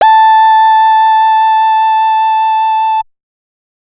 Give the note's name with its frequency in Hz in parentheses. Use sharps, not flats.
A5 (880 Hz)